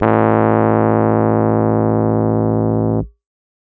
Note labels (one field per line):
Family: keyboard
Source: electronic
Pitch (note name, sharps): A1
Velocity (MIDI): 100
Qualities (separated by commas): distorted